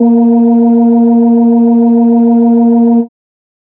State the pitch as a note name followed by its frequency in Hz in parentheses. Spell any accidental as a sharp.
A#3 (233.1 Hz)